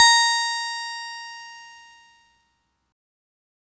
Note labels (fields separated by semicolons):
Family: keyboard; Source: electronic; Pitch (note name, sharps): A#5; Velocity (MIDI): 100; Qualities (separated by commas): bright, distorted